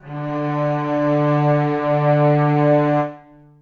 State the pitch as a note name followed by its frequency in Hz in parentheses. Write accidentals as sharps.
D3 (146.8 Hz)